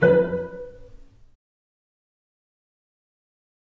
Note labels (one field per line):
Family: string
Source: acoustic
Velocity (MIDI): 25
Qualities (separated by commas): fast decay, reverb